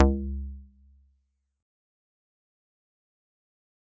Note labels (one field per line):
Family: mallet percussion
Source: acoustic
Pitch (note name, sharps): C#2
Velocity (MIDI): 75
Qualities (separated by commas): fast decay